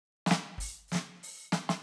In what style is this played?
Purdie shuffle